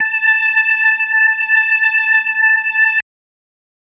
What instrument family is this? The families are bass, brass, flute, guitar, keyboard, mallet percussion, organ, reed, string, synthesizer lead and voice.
organ